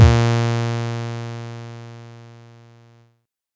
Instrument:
synthesizer bass